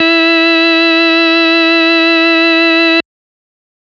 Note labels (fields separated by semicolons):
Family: organ; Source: electronic; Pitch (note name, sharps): E4; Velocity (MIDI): 75; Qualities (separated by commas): bright, distorted